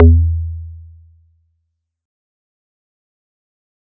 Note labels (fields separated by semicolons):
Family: mallet percussion; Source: acoustic; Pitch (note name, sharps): E2; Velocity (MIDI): 75; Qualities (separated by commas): fast decay